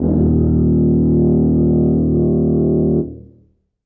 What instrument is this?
acoustic brass instrument